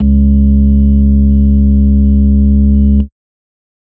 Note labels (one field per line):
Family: organ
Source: electronic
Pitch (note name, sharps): C#2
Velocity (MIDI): 127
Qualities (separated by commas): dark